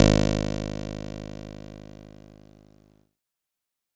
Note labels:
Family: keyboard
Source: electronic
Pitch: G#1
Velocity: 127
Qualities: bright, distorted

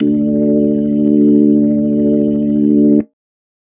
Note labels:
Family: organ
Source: electronic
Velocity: 50

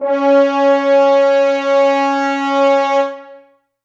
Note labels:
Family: brass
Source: acoustic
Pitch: C#4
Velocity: 127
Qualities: reverb

